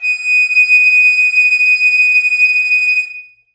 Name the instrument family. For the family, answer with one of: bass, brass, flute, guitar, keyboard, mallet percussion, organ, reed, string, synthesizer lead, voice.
flute